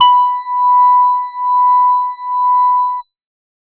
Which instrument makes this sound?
electronic organ